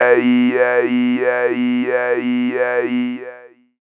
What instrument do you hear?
synthesizer voice